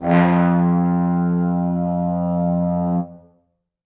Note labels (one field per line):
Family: brass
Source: acoustic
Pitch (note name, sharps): F2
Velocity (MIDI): 50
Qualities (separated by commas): bright, reverb